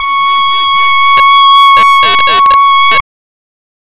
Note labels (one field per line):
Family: reed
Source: synthesizer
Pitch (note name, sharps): C#6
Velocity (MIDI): 100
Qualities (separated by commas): distorted, non-linear envelope